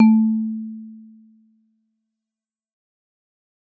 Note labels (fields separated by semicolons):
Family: mallet percussion; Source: acoustic; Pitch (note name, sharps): A3; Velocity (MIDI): 127; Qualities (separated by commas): fast decay